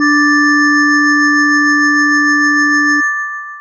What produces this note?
electronic mallet percussion instrument